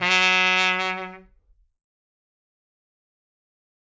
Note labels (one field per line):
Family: brass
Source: acoustic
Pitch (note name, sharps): F#3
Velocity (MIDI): 75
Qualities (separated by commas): fast decay